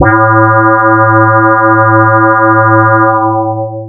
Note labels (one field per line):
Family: bass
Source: synthesizer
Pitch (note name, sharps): A2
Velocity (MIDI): 50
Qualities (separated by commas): long release